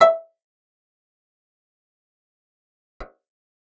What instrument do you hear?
acoustic guitar